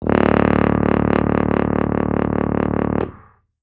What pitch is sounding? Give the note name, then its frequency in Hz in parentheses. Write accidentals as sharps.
D1 (36.71 Hz)